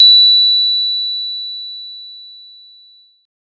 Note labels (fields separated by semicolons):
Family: mallet percussion; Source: acoustic; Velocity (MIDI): 25; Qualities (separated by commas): bright